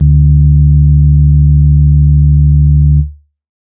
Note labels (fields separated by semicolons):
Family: organ; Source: electronic; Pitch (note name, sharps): D2; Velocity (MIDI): 75; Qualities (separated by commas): dark